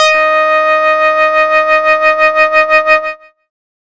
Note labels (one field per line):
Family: bass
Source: synthesizer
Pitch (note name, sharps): D#5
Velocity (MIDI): 100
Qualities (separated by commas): distorted